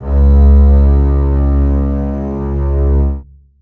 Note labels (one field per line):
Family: string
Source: acoustic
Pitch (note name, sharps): C#2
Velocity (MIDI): 75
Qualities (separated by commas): long release, reverb